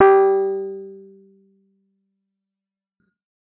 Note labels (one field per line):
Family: keyboard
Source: electronic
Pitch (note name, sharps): G4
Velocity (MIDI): 75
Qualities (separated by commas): distorted, fast decay